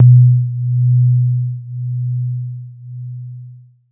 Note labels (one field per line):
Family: keyboard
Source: electronic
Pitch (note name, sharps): B2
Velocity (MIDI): 127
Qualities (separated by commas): dark, long release